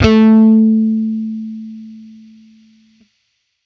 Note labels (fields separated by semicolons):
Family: bass; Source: electronic; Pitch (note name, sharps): A3; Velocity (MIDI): 100; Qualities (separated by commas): distorted